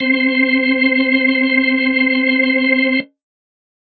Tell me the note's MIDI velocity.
50